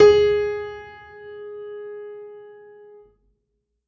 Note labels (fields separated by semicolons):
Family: keyboard; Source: acoustic; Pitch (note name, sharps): G#4; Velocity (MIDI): 100; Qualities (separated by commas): reverb